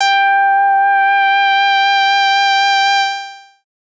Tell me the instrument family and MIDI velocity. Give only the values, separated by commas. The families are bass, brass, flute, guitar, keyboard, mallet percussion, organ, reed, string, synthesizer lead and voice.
bass, 25